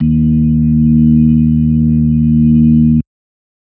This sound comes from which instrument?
electronic organ